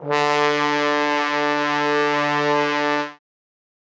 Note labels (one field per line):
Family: brass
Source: acoustic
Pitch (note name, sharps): D3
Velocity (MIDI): 127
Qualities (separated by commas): bright, reverb